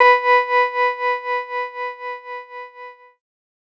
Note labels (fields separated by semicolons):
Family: keyboard; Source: electronic; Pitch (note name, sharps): B4; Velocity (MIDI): 50